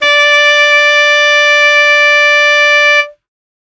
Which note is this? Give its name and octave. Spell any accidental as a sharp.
D5